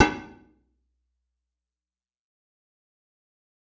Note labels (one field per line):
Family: guitar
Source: electronic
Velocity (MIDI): 100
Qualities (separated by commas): bright, fast decay, percussive, reverb